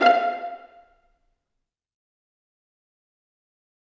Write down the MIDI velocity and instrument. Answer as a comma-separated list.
100, acoustic string instrument